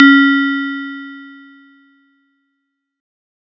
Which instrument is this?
acoustic mallet percussion instrument